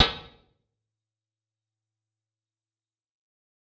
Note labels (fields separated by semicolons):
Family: guitar; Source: electronic; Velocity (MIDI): 127; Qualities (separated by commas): fast decay, percussive, reverb